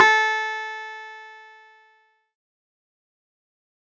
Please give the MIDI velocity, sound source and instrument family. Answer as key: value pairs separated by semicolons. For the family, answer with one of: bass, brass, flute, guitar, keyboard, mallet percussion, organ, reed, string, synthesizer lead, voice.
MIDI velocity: 25; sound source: electronic; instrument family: keyboard